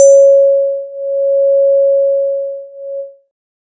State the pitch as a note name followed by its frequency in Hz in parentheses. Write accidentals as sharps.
C#5 (554.4 Hz)